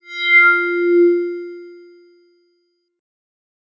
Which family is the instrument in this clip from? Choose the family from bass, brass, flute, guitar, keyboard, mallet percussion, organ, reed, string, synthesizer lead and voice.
mallet percussion